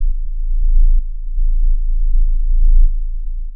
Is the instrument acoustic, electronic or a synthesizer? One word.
synthesizer